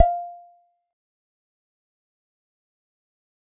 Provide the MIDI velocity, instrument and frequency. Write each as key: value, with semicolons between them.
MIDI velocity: 25; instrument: electronic guitar; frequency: 698.5 Hz